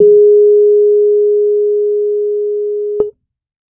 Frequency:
415.3 Hz